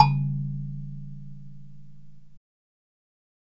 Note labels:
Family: mallet percussion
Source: acoustic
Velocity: 100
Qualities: fast decay, reverb

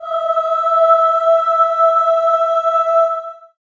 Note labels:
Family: voice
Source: acoustic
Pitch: E5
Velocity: 25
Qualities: long release, reverb

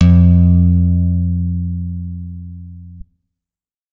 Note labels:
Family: guitar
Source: electronic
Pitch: F2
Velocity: 100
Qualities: reverb

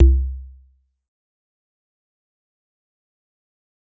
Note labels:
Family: mallet percussion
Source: acoustic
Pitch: C2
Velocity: 127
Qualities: dark, fast decay, percussive

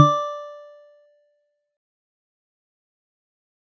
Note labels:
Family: mallet percussion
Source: acoustic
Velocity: 75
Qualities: fast decay, percussive

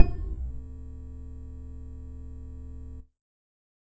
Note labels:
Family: bass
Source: synthesizer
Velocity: 25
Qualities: distorted

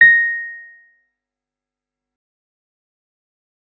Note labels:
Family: keyboard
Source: electronic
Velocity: 50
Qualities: fast decay, percussive

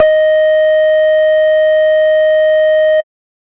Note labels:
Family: bass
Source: synthesizer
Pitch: D#5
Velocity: 25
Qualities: distorted, tempo-synced

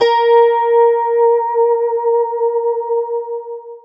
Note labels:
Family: guitar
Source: electronic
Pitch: A#4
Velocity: 50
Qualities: long release, multiphonic, non-linear envelope

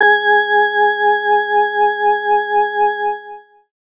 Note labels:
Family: organ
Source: electronic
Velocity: 127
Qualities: distorted

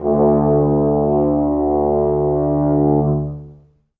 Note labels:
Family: brass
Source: acoustic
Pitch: D2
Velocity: 25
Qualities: long release, reverb

